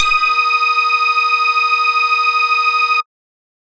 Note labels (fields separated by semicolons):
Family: bass; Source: synthesizer; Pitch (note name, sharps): D#6; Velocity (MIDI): 127